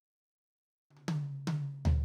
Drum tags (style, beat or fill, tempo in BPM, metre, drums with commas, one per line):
Afro-Cuban rumba
fill
110 BPM
4/4
high tom, floor tom